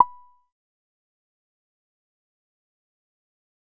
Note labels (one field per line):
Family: bass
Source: synthesizer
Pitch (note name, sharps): B5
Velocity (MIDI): 50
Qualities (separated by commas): fast decay, percussive